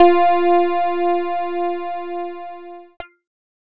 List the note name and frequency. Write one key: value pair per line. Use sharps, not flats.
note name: F4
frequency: 349.2 Hz